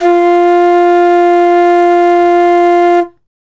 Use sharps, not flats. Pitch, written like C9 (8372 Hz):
F4 (349.2 Hz)